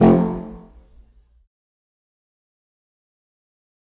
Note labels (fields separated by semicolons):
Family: reed; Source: acoustic; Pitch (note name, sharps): F1; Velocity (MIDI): 50; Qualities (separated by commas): fast decay, percussive, reverb